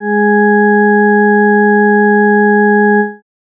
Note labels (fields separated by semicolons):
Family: organ; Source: electronic; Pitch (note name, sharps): G#3; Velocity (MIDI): 50